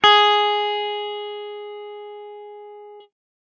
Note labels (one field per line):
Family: guitar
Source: electronic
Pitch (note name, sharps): G#4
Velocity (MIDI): 75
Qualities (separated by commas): distorted